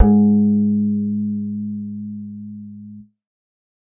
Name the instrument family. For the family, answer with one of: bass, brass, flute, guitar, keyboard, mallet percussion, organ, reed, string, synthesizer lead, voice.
bass